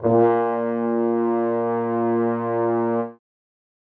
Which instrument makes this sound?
acoustic brass instrument